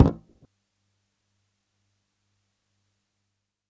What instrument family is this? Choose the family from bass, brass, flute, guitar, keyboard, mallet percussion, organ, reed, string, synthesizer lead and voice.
bass